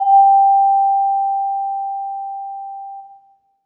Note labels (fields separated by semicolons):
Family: mallet percussion; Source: acoustic; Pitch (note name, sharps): G5; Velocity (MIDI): 25; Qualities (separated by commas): reverb